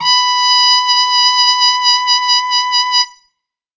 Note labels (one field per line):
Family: brass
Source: acoustic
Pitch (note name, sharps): B5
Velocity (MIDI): 75